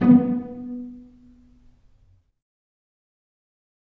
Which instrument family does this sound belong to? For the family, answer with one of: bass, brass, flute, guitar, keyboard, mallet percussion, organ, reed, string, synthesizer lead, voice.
string